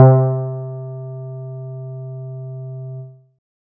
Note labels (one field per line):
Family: guitar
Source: synthesizer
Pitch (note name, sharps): C3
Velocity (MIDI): 100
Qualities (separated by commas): dark